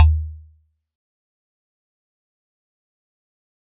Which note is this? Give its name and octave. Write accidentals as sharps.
D#2